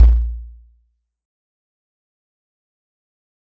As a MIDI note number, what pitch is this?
34